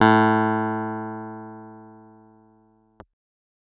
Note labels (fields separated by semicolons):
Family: keyboard; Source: electronic; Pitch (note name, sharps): A2; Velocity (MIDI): 100